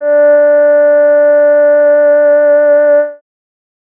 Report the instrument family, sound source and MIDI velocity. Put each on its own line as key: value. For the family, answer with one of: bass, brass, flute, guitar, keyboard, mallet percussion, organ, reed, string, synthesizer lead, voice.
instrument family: voice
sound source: synthesizer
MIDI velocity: 25